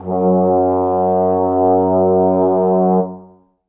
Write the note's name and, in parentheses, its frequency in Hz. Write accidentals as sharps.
F#2 (92.5 Hz)